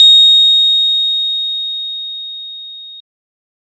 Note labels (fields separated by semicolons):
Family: organ; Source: electronic; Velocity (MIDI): 127; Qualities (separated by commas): bright